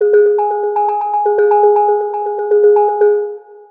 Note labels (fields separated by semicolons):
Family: mallet percussion; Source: synthesizer; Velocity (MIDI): 25; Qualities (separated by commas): long release, multiphonic, percussive, tempo-synced